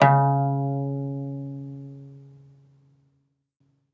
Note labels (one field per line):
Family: guitar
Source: acoustic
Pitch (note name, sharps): C#3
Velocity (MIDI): 50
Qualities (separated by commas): reverb